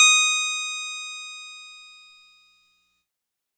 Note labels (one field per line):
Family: keyboard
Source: electronic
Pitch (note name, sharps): D#6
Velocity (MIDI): 127